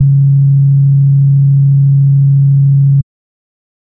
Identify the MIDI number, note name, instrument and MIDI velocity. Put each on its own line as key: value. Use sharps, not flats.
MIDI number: 49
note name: C#3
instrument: synthesizer bass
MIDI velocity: 75